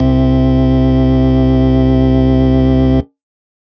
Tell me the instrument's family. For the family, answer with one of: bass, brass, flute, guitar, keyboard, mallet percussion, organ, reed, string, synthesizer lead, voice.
organ